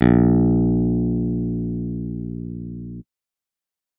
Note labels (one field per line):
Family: keyboard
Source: electronic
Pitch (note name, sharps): A#1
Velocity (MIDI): 100